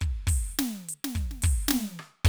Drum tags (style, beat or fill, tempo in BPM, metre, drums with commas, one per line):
swing
beat
215 BPM
4/4
crash, closed hi-hat, open hi-hat, hi-hat pedal, snare, cross-stick, kick